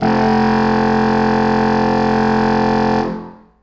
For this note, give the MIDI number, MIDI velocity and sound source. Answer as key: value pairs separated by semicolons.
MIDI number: 29; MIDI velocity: 127; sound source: acoustic